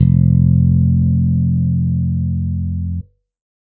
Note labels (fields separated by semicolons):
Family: bass; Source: electronic; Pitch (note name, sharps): F1; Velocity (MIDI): 75